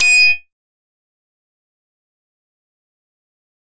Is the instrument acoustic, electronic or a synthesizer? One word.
synthesizer